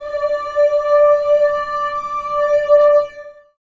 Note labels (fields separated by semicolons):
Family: voice; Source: acoustic; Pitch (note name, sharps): D5; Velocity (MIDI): 25; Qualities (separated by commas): reverb